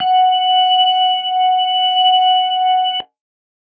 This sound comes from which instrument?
electronic organ